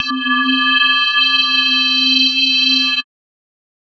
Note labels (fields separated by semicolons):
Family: mallet percussion; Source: electronic; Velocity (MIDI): 100; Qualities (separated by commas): multiphonic, non-linear envelope